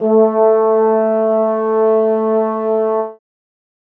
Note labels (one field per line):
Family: brass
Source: acoustic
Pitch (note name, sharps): A3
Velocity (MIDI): 75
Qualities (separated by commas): reverb